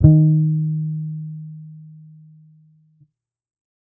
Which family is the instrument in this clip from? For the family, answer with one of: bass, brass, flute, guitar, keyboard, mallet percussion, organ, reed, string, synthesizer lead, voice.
bass